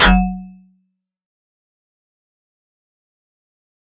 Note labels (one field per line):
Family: mallet percussion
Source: acoustic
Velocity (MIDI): 127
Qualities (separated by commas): fast decay, percussive